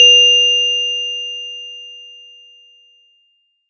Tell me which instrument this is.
acoustic mallet percussion instrument